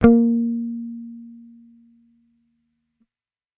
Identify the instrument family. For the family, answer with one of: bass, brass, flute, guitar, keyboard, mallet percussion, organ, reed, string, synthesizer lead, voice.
bass